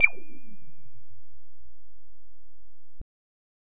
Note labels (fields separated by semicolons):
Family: bass; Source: synthesizer; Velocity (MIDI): 50; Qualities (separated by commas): distorted